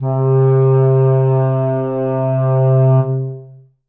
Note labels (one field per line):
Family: reed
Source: acoustic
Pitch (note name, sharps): C3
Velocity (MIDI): 75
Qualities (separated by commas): dark, long release, reverb